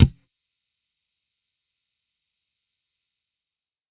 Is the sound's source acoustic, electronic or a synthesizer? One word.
electronic